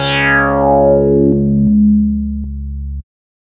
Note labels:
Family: bass; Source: synthesizer; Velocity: 50; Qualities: distorted

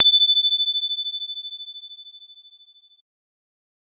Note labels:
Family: bass; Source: synthesizer; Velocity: 25; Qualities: bright

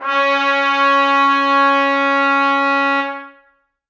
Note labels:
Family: brass; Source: acoustic; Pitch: C#4; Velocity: 127; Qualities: bright, reverb

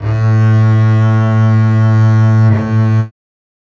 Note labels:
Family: string; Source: acoustic; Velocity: 100; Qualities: reverb

